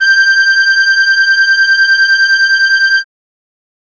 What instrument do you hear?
acoustic keyboard